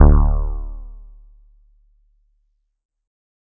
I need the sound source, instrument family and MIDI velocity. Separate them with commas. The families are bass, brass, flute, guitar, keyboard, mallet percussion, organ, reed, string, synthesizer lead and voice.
electronic, keyboard, 127